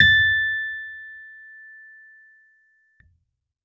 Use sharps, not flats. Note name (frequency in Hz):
A6 (1760 Hz)